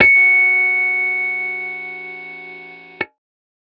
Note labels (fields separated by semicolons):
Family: guitar; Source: electronic; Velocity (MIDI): 50